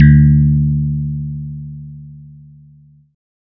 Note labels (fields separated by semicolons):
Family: bass; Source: synthesizer; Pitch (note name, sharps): D2; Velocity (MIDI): 25